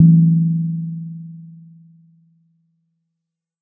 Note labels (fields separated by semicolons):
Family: mallet percussion; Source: acoustic; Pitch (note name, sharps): E3; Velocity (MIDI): 50; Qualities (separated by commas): dark, reverb